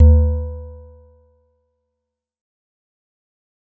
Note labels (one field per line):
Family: mallet percussion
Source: acoustic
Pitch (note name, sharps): D#2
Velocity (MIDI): 75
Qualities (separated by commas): dark, fast decay